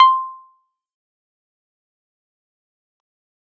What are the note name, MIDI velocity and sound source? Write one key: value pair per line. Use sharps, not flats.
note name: C6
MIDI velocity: 75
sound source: electronic